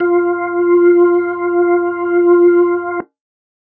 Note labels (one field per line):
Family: organ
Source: electronic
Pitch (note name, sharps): F4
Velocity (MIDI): 25